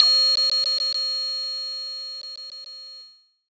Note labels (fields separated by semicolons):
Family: bass; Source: synthesizer; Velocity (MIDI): 50; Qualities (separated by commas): bright, distorted